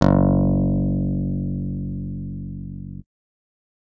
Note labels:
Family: keyboard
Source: electronic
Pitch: F#1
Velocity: 127

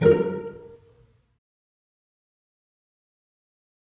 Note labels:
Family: string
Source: acoustic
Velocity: 25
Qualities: fast decay, percussive, reverb

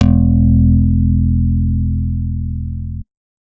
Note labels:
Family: guitar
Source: acoustic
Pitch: E1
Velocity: 127

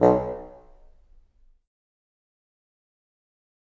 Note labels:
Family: reed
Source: acoustic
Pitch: B1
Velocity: 75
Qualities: fast decay, percussive, reverb

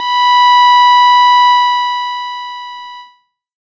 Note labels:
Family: keyboard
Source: electronic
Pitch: B5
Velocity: 25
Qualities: distorted, multiphonic

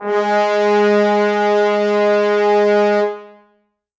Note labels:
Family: brass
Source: acoustic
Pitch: G#3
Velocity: 127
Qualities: bright, reverb

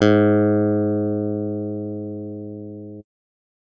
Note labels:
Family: keyboard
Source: electronic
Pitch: G#2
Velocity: 100

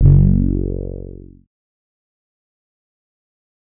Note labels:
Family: bass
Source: synthesizer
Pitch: F#1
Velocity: 25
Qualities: distorted, fast decay

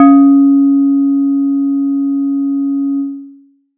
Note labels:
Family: mallet percussion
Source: acoustic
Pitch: C#4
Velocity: 127

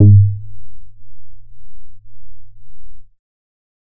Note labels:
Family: bass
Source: synthesizer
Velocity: 25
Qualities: dark, distorted

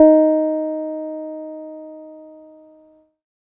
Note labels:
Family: keyboard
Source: electronic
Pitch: D#4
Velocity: 127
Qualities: dark

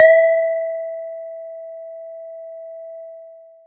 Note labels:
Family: mallet percussion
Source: acoustic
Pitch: E5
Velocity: 75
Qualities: long release

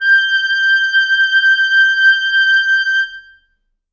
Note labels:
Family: reed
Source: acoustic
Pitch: G6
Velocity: 127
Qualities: reverb

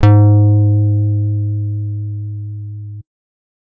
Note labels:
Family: guitar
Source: electronic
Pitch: G#2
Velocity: 25

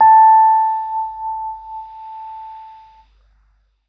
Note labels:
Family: keyboard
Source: electronic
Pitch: A5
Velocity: 25

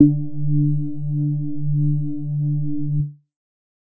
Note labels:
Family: keyboard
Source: electronic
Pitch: D3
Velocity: 50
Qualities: distorted

